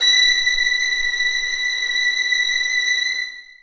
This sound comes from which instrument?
acoustic string instrument